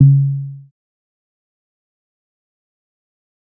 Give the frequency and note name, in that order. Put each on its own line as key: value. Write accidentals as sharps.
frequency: 138.6 Hz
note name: C#3